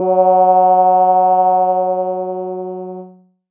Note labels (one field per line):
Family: keyboard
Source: electronic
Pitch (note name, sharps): F#3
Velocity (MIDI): 25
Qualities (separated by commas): distorted, multiphonic